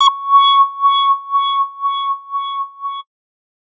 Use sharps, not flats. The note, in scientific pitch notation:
C#6